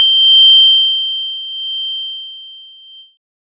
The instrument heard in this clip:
electronic keyboard